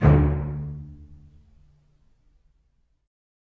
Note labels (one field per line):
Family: string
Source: acoustic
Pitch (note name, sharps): D2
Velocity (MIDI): 25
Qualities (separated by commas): reverb